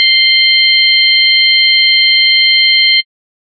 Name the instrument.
electronic organ